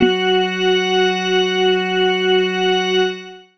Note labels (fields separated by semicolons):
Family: organ; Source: electronic; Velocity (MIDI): 75; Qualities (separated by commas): reverb